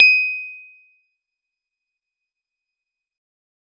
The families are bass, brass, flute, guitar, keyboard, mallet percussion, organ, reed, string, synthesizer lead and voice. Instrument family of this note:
keyboard